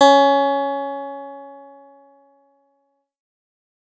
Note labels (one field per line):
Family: guitar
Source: electronic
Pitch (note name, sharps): C#4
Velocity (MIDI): 100